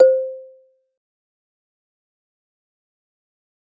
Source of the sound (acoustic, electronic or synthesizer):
acoustic